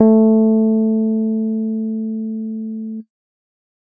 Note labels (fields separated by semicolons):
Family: keyboard; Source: electronic; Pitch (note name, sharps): A3; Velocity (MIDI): 75; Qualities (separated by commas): dark